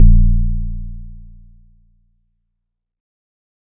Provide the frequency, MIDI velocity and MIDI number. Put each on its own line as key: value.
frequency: 29.14 Hz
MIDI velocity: 127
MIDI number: 22